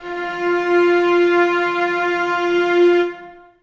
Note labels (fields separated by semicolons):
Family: string; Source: acoustic; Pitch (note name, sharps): F4; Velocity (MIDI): 25; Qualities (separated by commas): reverb